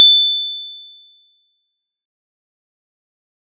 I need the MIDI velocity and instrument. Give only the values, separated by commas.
100, acoustic mallet percussion instrument